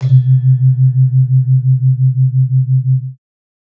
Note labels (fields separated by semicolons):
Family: mallet percussion; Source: acoustic; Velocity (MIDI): 50; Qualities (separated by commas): multiphonic